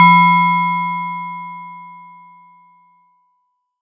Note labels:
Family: mallet percussion; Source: acoustic; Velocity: 100

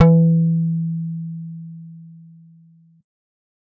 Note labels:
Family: bass; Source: synthesizer; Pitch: E3; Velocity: 50

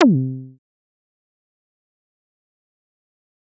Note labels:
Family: bass; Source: synthesizer; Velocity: 75; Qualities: fast decay, percussive

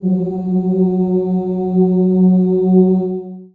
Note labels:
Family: voice; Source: acoustic; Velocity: 100; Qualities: dark, long release, reverb

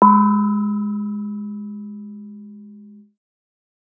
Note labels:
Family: mallet percussion; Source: acoustic; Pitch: G#3; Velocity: 75

